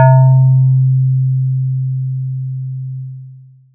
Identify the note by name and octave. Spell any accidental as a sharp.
C3